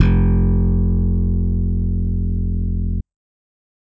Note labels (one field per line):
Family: bass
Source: electronic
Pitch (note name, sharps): F1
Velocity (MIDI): 50